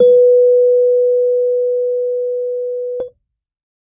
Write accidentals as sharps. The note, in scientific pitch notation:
B4